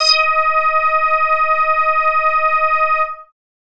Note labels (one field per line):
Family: bass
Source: synthesizer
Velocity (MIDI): 50